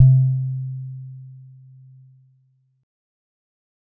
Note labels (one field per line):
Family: mallet percussion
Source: acoustic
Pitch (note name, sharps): C3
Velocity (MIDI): 25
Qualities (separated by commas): dark